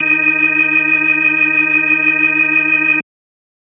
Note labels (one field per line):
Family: organ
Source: electronic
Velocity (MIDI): 127